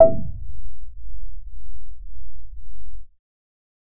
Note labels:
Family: bass; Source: synthesizer; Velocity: 25

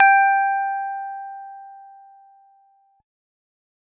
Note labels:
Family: guitar; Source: electronic; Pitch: G5; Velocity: 127

